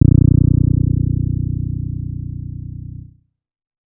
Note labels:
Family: bass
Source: synthesizer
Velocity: 50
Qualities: dark

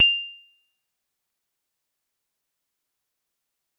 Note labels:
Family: mallet percussion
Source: acoustic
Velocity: 50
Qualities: bright, fast decay

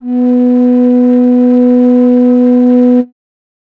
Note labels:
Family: flute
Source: acoustic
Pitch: B3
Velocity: 25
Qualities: dark

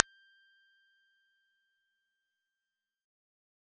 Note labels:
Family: bass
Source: synthesizer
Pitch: G6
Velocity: 75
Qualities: fast decay, percussive

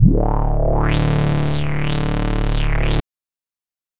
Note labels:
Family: bass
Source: synthesizer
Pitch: D1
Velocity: 127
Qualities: distorted

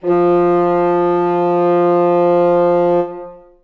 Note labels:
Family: reed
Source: acoustic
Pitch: F3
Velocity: 100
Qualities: long release, reverb

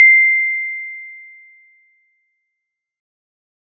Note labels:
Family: mallet percussion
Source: acoustic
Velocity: 127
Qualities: bright, fast decay

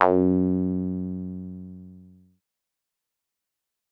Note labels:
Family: synthesizer lead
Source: synthesizer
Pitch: F#2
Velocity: 75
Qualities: distorted, fast decay

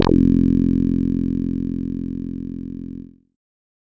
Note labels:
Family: bass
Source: synthesizer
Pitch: F1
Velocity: 127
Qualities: distorted

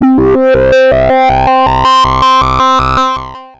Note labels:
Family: bass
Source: synthesizer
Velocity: 25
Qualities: distorted, long release, multiphonic, tempo-synced

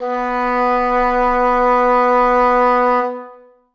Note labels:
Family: reed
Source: acoustic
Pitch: B3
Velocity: 50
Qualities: long release, reverb

